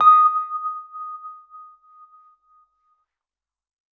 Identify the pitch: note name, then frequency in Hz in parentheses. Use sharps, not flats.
D#6 (1245 Hz)